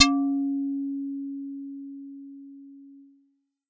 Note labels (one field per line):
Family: bass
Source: synthesizer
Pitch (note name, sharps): C#4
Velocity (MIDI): 50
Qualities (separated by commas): distorted